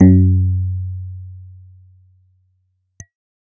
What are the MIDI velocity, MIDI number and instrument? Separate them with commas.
75, 42, electronic keyboard